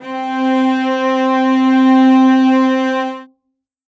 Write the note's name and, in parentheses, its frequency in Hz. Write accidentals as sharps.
C4 (261.6 Hz)